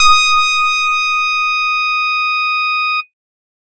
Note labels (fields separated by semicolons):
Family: bass; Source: synthesizer; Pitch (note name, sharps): D#6; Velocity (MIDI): 127; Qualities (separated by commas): bright, distorted